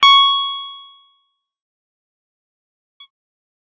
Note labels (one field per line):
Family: guitar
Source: electronic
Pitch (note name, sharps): C#6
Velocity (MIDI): 100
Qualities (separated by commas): distorted, fast decay